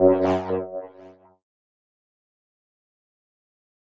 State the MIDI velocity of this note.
75